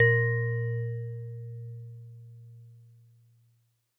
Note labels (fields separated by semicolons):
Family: mallet percussion; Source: acoustic; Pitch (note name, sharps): A#2; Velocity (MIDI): 127